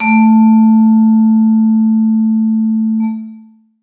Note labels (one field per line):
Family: mallet percussion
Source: acoustic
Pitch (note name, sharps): A3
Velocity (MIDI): 100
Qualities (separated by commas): long release, reverb